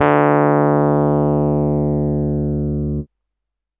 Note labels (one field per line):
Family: keyboard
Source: electronic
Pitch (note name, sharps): D2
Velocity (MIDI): 127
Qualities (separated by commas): distorted